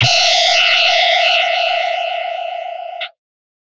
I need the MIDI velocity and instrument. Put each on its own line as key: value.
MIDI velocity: 100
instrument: electronic guitar